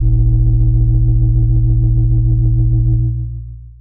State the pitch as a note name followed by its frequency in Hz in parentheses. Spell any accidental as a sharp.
A#-1 (14.57 Hz)